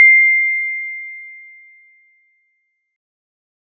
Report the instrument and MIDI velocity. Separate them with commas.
acoustic mallet percussion instrument, 25